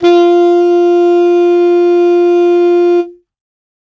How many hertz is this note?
349.2 Hz